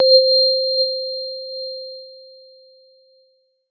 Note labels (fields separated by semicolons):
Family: keyboard; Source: electronic; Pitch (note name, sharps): C5; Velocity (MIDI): 75